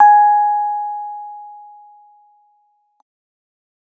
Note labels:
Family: keyboard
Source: electronic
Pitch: G#5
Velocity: 50

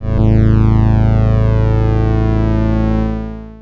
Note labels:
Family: organ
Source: electronic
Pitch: A0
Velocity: 25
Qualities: distorted, long release

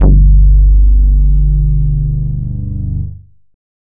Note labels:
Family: bass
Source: synthesizer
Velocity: 50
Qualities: distorted

